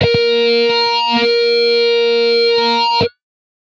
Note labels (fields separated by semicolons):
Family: guitar; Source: synthesizer; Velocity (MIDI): 25; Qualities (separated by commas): bright, distorted